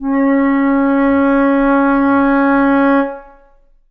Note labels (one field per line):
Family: flute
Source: acoustic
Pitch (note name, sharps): C#4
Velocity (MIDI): 25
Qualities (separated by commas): long release, reverb